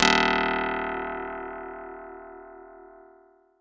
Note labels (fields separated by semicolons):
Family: guitar; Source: acoustic; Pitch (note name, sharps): D#1; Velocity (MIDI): 75; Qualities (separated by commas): bright